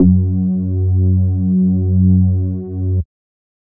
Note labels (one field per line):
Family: bass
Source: synthesizer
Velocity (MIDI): 50